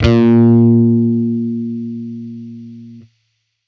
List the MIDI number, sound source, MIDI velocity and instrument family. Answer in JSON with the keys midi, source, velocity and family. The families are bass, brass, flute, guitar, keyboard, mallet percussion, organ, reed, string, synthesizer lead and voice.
{"midi": 46, "source": "electronic", "velocity": 100, "family": "bass"}